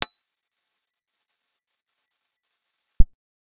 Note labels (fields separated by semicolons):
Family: guitar; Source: acoustic; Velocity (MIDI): 25; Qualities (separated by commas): percussive